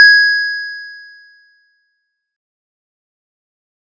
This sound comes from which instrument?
electronic keyboard